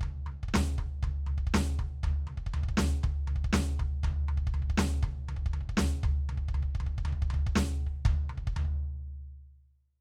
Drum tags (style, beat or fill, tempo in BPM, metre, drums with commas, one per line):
rock
beat
120 BPM
4/4
snare, floor tom, kick